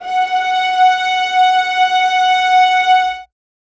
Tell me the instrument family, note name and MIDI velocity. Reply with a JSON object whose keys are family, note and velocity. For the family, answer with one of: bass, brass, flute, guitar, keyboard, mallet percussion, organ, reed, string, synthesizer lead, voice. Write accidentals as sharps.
{"family": "string", "note": "F#5", "velocity": 50}